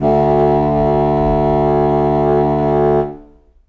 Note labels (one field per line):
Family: reed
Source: acoustic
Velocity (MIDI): 50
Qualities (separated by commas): reverb